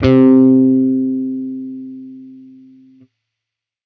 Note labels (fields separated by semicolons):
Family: bass; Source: electronic; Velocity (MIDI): 100; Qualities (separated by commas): distorted